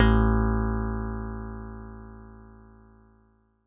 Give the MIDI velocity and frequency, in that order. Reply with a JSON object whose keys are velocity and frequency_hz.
{"velocity": 100, "frequency_hz": 55}